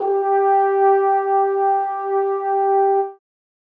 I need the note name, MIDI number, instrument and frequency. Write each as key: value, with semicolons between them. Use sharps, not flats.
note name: G4; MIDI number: 67; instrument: acoustic brass instrument; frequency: 392 Hz